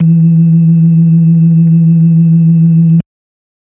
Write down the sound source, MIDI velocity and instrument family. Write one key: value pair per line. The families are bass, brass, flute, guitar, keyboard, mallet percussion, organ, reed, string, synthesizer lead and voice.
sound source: electronic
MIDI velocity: 25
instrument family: organ